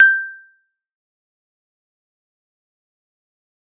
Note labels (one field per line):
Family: keyboard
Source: electronic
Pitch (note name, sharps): G6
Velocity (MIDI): 75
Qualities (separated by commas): fast decay, percussive